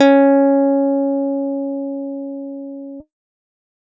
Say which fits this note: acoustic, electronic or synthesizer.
electronic